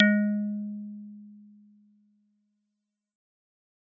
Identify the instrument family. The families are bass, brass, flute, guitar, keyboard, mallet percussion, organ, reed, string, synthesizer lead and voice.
guitar